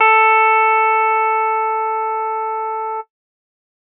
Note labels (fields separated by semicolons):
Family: guitar; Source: electronic; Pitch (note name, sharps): A4; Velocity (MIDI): 127; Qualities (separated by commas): bright